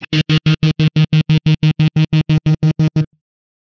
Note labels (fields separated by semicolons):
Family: guitar; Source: electronic; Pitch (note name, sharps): D#3; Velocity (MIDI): 50; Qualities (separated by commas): bright, distorted, tempo-synced